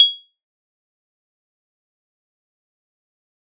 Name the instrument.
electronic keyboard